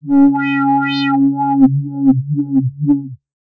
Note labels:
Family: bass; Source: synthesizer; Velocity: 50; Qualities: distorted, non-linear envelope

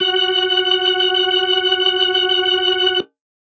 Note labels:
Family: organ; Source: electronic; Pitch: F#4; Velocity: 50; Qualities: reverb

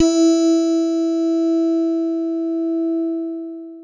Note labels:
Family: guitar; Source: synthesizer; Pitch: E4; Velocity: 127; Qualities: bright, long release

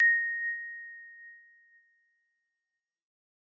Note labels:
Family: keyboard; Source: electronic; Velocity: 25; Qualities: bright, fast decay

